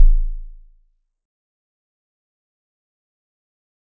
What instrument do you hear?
acoustic mallet percussion instrument